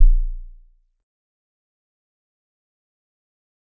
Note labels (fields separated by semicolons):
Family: mallet percussion; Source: acoustic; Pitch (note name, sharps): A#0; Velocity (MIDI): 25; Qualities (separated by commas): dark, fast decay, percussive